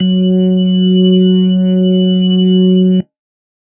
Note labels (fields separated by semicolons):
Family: organ; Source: electronic; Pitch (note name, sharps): F#3; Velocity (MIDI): 100